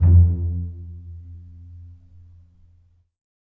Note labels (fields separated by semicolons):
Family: string; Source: acoustic; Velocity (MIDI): 75; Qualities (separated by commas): dark, reverb